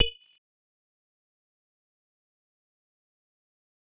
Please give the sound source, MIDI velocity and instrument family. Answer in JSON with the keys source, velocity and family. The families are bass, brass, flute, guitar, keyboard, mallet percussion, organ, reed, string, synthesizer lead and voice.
{"source": "synthesizer", "velocity": 25, "family": "mallet percussion"}